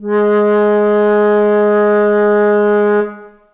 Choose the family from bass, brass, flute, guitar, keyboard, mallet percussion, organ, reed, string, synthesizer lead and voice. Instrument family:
flute